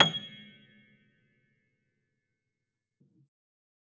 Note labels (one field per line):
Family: keyboard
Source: acoustic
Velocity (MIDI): 100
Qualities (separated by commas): fast decay, percussive, reverb